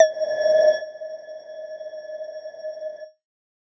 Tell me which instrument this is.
electronic mallet percussion instrument